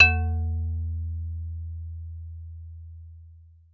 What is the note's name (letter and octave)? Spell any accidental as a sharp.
E2